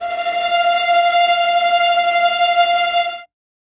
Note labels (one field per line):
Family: string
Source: acoustic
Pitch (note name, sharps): F5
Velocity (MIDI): 75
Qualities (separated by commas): bright, non-linear envelope, reverb